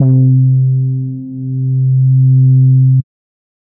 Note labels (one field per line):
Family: bass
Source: synthesizer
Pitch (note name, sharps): C3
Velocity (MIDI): 50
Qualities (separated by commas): dark